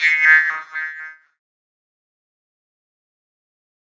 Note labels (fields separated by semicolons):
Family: keyboard; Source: electronic; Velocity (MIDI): 127; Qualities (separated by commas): distorted, fast decay, non-linear envelope